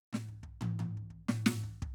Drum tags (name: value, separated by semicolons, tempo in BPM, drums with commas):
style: Afro-Cuban bembé; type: fill; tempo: 122 BPM; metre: 4/4; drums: snare, high tom, floor tom, kick